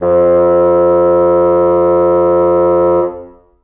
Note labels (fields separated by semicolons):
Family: reed; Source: acoustic; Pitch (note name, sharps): F2; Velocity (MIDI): 127; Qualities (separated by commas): reverb